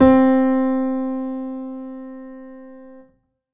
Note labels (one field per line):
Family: keyboard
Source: acoustic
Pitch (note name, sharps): C4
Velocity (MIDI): 75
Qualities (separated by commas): reverb